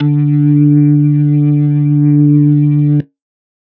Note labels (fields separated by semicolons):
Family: organ; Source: electronic; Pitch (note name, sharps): D3; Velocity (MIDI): 50